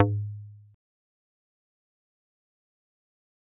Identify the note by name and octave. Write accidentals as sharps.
G#2